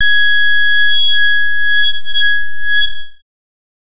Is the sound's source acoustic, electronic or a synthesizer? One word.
synthesizer